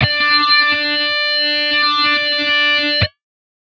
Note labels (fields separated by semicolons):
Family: guitar; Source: electronic; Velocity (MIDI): 127; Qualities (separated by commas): bright, distorted